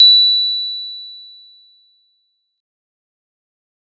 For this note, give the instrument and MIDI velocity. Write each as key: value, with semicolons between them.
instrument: acoustic mallet percussion instrument; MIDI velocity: 100